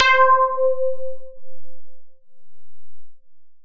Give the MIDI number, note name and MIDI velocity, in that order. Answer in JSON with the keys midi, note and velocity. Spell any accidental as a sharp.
{"midi": 72, "note": "C5", "velocity": 100}